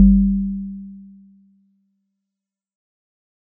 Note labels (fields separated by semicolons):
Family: mallet percussion; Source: acoustic; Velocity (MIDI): 75; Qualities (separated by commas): fast decay